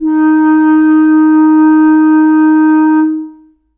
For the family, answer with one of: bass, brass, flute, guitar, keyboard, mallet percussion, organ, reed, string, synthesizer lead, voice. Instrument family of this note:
reed